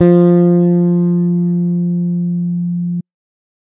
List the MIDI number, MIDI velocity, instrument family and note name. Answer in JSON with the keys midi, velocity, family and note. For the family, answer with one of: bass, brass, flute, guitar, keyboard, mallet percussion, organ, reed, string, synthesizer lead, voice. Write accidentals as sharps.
{"midi": 53, "velocity": 100, "family": "bass", "note": "F3"}